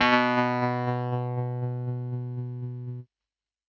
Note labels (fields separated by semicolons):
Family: keyboard; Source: electronic; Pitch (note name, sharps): B2; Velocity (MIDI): 127; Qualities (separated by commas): distorted, tempo-synced